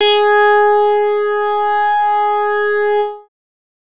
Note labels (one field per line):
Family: bass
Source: synthesizer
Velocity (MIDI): 100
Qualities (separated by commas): distorted